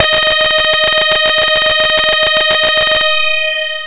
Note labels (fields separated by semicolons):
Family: bass; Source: synthesizer; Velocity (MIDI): 100; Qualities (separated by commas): bright, distorted, long release